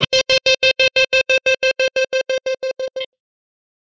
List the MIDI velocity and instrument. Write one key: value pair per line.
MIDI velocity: 50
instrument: electronic guitar